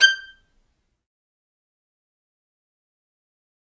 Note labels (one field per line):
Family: string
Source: acoustic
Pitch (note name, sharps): G6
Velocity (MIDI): 50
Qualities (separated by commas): fast decay, percussive, reverb